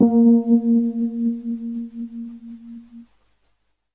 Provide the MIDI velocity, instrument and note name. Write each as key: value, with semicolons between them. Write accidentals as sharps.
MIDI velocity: 50; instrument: electronic keyboard; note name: A#3